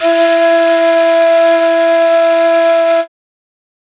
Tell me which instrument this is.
acoustic flute